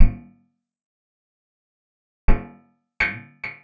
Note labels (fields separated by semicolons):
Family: guitar; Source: acoustic; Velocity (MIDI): 100; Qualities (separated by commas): percussive, reverb